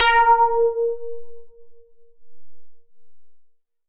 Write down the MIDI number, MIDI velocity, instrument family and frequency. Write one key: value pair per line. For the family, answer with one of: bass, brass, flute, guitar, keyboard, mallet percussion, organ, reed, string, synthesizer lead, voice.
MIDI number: 70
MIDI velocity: 100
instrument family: synthesizer lead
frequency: 466.2 Hz